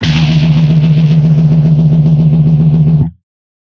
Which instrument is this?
electronic guitar